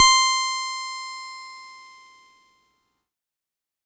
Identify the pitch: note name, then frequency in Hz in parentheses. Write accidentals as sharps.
C6 (1047 Hz)